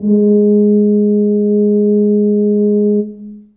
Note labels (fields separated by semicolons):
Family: brass; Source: acoustic; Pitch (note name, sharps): G#3; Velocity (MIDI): 50; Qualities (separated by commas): dark, long release, reverb